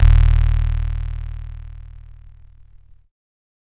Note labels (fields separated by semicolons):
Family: keyboard; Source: electronic; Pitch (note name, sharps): D#1; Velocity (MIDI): 25; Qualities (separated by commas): bright, distorted